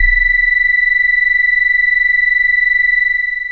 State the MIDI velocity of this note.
25